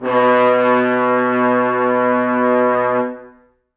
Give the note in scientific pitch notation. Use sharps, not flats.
B2